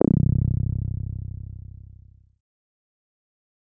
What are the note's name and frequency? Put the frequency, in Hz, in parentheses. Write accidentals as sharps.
C1 (32.7 Hz)